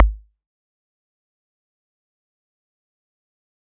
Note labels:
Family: mallet percussion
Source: acoustic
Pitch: G#1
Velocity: 127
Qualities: fast decay, percussive

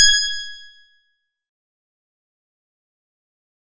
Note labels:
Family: guitar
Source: acoustic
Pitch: G#6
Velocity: 75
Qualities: bright, distorted, fast decay, percussive

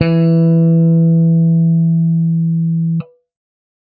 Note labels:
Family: bass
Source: electronic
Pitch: E3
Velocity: 127

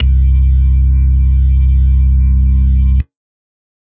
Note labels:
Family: organ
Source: electronic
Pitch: C2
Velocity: 100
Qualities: dark

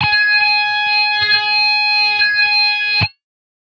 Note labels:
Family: guitar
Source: synthesizer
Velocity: 50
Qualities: bright, distorted

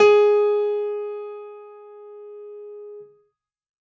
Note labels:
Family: keyboard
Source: acoustic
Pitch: G#4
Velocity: 127

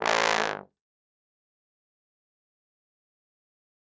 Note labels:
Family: brass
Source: acoustic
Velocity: 100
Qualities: bright, fast decay, reverb

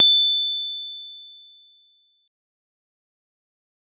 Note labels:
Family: mallet percussion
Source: acoustic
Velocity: 100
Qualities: fast decay, reverb

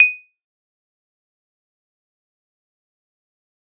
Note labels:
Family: mallet percussion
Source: acoustic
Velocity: 127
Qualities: bright, fast decay, percussive

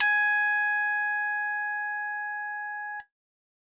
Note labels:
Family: keyboard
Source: electronic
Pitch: G#5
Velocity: 75

